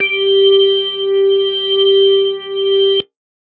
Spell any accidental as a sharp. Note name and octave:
G4